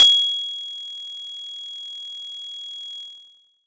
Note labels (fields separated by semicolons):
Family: mallet percussion; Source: acoustic; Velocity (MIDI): 127; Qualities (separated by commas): bright, distorted